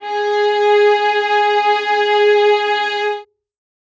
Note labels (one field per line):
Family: string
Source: acoustic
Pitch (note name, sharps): G#4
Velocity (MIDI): 75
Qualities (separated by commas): reverb